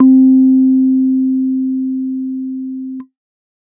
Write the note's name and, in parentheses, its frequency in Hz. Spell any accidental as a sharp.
C4 (261.6 Hz)